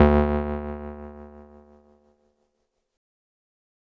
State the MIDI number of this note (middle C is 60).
38